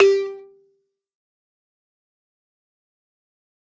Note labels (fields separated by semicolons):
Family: mallet percussion; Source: acoustic; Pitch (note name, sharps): G4; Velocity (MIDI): 75; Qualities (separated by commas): distorted, fast decay, percussive, reverb